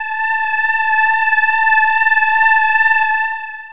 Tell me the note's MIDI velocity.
100